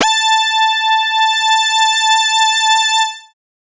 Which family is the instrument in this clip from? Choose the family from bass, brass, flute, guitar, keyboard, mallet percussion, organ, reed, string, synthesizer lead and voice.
bass